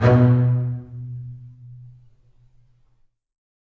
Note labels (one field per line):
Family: string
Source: acoustic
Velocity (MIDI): 127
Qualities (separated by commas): reverb